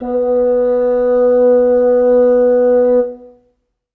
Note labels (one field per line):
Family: reed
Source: acoustic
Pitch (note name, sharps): B3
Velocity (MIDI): 50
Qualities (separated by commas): reverb